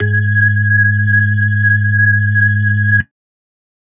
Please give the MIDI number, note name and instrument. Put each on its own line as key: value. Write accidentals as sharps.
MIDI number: 44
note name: G#2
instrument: electronic organ